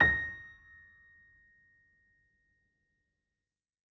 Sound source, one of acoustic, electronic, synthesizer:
acoustic